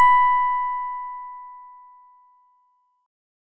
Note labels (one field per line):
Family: organ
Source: electronic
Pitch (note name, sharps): B5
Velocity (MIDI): 127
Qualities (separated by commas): bright